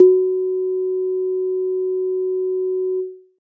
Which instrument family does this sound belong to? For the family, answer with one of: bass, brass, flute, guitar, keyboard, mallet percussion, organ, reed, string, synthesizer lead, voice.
keyboard